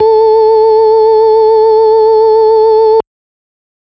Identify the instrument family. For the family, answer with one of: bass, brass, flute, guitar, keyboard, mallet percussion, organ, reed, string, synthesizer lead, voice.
organ